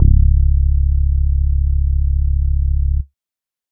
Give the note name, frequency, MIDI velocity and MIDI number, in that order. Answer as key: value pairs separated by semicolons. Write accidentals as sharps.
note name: C#1; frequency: 34.65 Hz; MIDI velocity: 75; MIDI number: 25